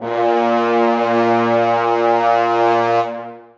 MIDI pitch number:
46